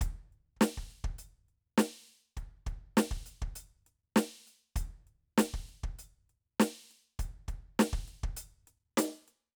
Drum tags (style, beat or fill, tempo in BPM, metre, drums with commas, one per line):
Latin funk
beat
100 BPM
4/4
closed hi-hat, snare, kick